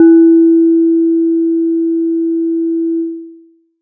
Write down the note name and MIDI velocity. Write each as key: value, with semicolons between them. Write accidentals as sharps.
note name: E4; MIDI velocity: 50